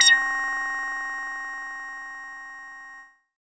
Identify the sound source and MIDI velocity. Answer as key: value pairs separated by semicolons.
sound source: synthesizer; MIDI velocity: 100